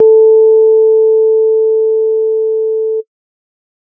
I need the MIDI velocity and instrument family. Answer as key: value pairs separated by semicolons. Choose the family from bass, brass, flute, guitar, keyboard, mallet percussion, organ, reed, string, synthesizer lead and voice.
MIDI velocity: 100; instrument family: organ